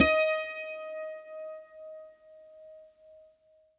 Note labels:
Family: guitar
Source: acoustic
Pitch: D#5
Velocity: 75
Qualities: bright, reverb

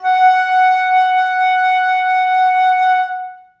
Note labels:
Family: flute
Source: acoustic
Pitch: F#5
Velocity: 50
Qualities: long release, reverb

